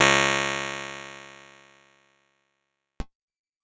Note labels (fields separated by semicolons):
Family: keyboard; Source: electronic; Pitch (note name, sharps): C#2; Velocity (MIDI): 25; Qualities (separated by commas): bright, fast decay